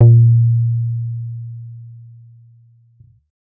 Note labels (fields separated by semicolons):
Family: bass; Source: synthesizer; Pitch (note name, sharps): A#2; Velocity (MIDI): 50; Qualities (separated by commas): dark